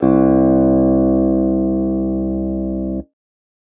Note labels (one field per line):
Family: guitar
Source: electronic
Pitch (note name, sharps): C2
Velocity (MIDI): 50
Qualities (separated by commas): distorted